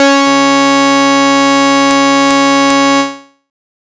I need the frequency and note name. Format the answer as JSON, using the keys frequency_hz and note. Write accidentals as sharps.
{"frequency_hz": 277.2, "note": "C#4"}